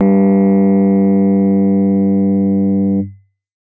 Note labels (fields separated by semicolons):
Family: keyboard; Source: acoustic; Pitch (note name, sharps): G2; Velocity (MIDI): 127